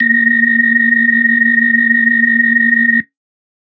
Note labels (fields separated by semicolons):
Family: organ; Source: electronic; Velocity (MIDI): 25